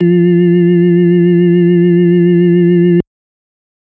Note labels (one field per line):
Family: organ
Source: electronic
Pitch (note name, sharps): F3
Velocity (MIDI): 50